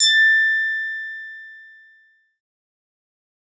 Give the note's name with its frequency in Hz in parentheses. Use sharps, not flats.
A6 (1760 Hz)